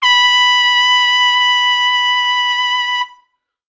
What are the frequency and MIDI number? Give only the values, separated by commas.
987.8 Hz, 83